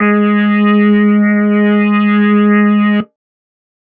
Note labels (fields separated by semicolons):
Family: organ; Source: electronic; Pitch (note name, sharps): G#3; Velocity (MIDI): 50